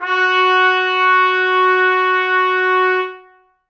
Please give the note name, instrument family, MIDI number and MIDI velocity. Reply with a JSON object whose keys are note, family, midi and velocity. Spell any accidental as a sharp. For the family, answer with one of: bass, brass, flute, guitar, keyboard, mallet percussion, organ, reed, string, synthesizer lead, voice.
{"note": "F#4", "family": "brass", "midi": 66, "velocity": 100}